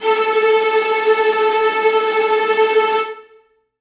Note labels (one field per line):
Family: string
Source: acoustic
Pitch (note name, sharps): A4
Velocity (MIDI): 127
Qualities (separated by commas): non-linear envelope, reverb